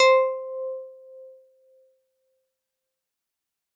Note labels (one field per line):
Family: keyboard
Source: electronic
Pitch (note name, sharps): C5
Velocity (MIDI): 127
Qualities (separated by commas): fast decay